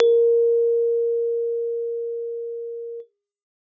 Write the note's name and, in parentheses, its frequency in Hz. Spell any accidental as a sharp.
A#4 (466.2 Hz)